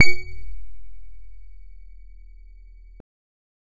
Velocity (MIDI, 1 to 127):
50